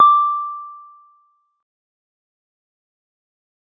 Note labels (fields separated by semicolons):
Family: guitar; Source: synthesizer; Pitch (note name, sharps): D6; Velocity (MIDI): 75; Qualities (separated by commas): dark, fast decay